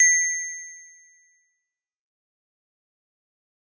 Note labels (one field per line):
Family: mallet percussion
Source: acoustic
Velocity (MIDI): 127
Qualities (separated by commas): bright, fast decay